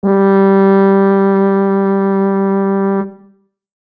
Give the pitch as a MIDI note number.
55